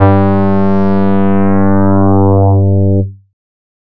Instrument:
synthesizer bass